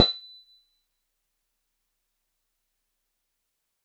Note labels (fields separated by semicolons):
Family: keyboard; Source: electronic; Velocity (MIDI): 50; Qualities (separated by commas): fast decay, percussive